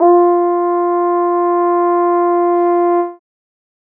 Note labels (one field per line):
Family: brass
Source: acoustic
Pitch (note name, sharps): F4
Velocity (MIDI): 50